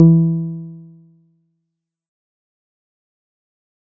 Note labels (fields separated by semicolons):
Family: guitar; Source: synthesizer; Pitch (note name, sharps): E3; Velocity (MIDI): 100; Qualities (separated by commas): dark, fast decay